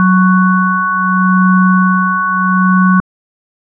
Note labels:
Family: organ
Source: electronic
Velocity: 25

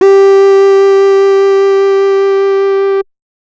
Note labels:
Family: bass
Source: synthesizer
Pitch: G4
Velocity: 100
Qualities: distorted

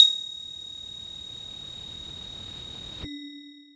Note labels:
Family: voice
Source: synthesizer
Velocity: 100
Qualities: distorted, long release

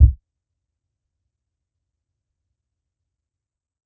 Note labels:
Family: bass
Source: electronic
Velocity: 50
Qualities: dark, fast decay, percussive

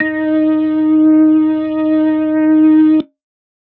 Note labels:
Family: organ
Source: electronic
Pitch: D#4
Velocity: 75

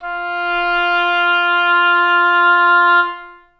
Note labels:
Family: reed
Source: acoustic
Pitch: F4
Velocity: 100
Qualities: reverb

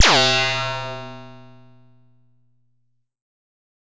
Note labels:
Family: bass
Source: synthesizer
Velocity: 127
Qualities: bright, distorted

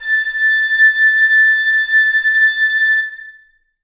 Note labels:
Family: reed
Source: acoustic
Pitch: A6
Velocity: 75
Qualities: reverb

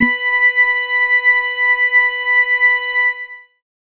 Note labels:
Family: organ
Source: electronic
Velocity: 127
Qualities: reverb

